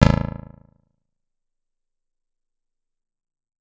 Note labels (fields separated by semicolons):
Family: guitar; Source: acoustic; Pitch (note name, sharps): A0; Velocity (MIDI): 127; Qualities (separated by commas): percussive